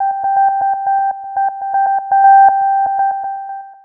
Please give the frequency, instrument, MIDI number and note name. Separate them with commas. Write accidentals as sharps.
784 Hz, synthesizer lead, 79, G5